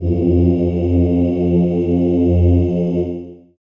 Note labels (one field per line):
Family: voice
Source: acoustic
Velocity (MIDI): 75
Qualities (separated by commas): dark, reverb